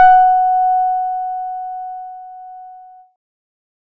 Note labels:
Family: keyboard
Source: electronic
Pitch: F#5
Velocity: 50

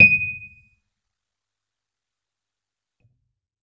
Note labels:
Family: keyboard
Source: electronic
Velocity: 50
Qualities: percussive

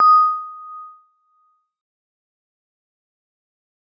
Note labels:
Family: mallet percussion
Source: acoustic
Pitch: D#6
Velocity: 50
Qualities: fast decay, non-linear envelope, percussive

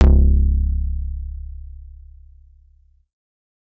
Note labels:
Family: bass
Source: synthesizer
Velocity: 25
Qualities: distorted

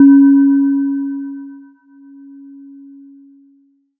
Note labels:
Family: mallet percussion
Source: electronic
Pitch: C#4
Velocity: 25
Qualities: multiphonic

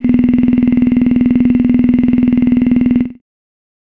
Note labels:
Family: voice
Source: synthesizer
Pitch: E0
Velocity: 75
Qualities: bright

